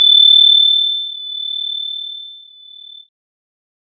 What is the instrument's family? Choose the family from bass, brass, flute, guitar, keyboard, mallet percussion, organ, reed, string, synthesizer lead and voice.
keyboard